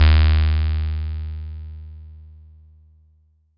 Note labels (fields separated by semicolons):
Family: bass; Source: synthesizer; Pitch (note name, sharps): D#2; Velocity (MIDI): 100; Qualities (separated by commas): bright, distorted